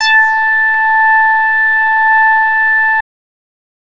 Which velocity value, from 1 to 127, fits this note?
75